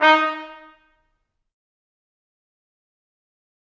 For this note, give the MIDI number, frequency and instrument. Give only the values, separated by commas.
63, 311.1 Hz, acoustic brass instrument